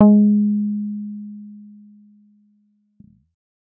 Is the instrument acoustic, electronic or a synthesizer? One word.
synthesizer